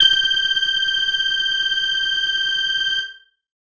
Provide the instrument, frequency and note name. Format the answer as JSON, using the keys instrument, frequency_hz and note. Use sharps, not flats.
{"instrument": "electronic keyboard", "frequency_hz": 1568, "note": "G6"}